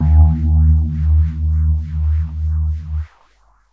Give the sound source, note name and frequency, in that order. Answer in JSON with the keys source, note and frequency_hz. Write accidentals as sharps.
{"source": "electronic", "note": "D#2", "frequency_hz": 77.78}